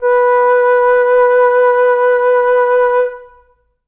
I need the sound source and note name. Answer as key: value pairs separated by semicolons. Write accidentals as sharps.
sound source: acoustic; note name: B4